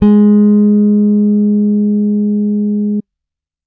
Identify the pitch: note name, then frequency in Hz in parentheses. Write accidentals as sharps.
G#3 (207.7 Hz)